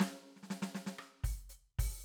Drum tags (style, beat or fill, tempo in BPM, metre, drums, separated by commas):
samba, fill, 116 BPM, 4/4, open hi-hat, hi-hat pedal, snare, cross-stick, kick